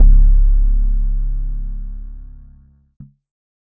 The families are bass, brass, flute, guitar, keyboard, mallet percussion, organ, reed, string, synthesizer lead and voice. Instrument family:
keyboard